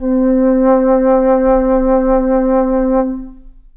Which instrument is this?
acoustic flute